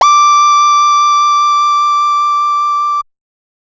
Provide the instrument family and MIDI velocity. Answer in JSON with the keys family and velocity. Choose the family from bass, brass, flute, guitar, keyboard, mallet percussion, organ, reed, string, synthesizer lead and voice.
{"family": "bass", "velocity": 75}